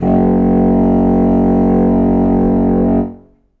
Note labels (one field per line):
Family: reed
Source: acoustic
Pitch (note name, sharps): F#1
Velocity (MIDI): 50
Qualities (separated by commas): reverb